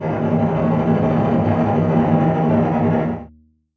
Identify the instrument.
acoustic string instrument